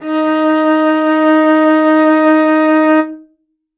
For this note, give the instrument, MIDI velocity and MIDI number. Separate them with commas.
acoustic string instrument, 50, 63